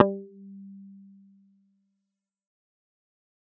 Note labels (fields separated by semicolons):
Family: bass; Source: synthesizer; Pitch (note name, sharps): G3; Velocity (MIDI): 127; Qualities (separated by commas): fast decay, percussive